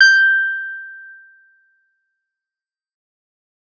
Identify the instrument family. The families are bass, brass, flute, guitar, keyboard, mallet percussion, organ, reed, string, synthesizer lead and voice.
bass